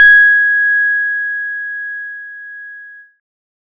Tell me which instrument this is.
electronic keyboard